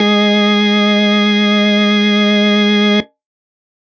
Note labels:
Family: organ; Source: electronic; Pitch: G#3; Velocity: 25; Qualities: distorted

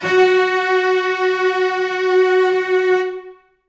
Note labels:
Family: string; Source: acoustic; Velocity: 127; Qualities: reverb

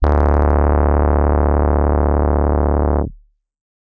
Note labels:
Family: keyboard; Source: electronic; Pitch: D1; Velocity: 127; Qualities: distorted

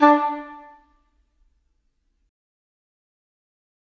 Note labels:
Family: reed; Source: acoustic; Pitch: D4; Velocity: 50; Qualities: fast decay, percussive, reverb

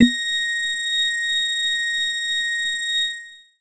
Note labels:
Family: organ; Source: electronic; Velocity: 50; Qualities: reverb

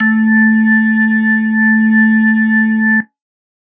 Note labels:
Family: organ; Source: electronic; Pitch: A3; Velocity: 25

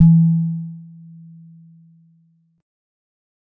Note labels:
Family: mallet percussion; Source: acoustic; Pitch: E3; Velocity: 25; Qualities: dark, fast decay, non-linear envelope

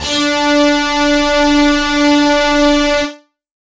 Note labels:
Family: guitar; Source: electronic; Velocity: 127; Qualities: distorted

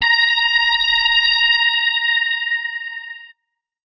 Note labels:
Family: guitar; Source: electronic; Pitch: A#5; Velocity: 127

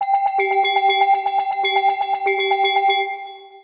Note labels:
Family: mallet percussion; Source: synthesizer; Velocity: 50; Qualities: long release, multiphonic, tempo-synced

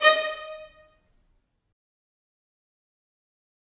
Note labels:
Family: string; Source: acoustic; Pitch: D#5; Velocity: 50; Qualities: fast decay, percussive, reverb

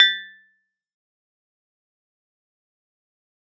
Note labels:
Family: keyboard; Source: electronic; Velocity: 50; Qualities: fast decay, percussive

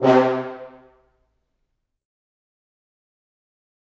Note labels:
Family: brass; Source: acoustic; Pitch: C3; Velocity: 127; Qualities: fast decay, reverb

